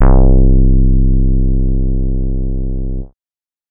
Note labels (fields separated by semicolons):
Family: bass; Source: synthesizer; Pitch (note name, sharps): C1; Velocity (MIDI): 25; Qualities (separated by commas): dark